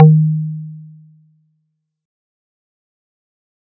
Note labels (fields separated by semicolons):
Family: mallet percussion; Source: acoustic; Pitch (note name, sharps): D#3; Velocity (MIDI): 50; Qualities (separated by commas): dark, fast decay